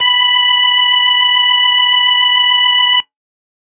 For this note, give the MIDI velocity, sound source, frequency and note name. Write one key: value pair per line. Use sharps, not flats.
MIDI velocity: 100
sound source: electronic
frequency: 987.8 Hz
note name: B5